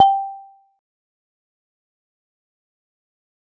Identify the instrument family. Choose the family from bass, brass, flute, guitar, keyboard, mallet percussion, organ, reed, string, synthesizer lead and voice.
mallet percussion